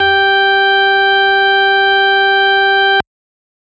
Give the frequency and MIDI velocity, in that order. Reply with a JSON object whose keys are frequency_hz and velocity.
{"frequency_hz": 392, "velocity": 100}